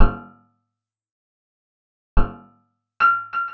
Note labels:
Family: guitar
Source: acoustic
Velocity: 100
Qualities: percussive, reverb

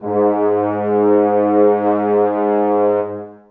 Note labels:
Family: brass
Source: acoustic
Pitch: G#2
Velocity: 100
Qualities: reverb

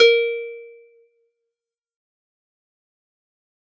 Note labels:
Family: guitar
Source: acoustic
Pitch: A#4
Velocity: 100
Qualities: fast decay, percussive

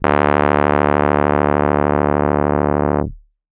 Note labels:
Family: keyboard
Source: electronic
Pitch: D1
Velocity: 100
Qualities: distorted

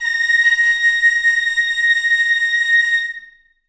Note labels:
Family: flute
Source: acoustic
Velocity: 127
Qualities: reverb

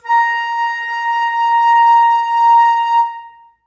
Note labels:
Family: flute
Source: acoustic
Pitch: A#5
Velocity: 25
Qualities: long release, reverb

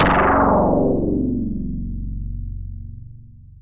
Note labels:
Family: synthesizer lead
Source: synthesizer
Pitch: F#0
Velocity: 127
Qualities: long release

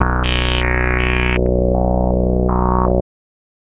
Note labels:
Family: bass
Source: synthesizer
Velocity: 25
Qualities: tempo-synced

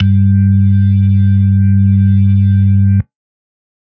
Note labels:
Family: organ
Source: electronic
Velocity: 127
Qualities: dark

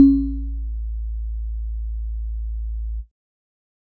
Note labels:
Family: keyboard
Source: electronic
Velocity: 100

